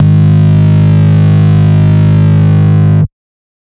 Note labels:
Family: bass; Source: synthesizer; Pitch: G#1; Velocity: 127; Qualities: bright, distorted, multiphonic

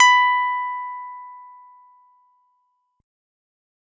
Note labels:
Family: guitar; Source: electronic; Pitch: B5; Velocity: 100

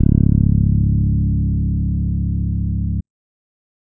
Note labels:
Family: bass; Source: electronic; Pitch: C#1; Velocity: 50

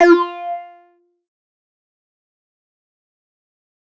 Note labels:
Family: bass; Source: synthesizer; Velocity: 75; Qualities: distorted, fast decay

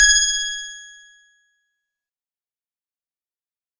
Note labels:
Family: guitar; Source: acoustic; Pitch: G#6; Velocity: 100; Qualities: bright, distorted, fast decay

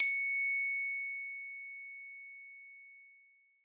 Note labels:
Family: mallet percussion; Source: acoustic; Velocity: 100; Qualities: reverb

